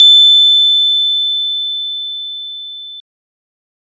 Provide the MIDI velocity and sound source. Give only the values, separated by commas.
75, electronic